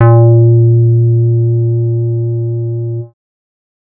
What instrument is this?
synthesizer bass